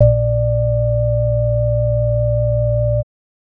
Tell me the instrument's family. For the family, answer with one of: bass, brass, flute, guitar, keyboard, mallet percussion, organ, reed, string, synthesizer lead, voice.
organ